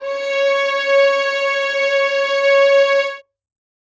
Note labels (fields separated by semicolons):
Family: string; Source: acoustic; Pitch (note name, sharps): C#5; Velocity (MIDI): 75; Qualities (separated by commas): reverb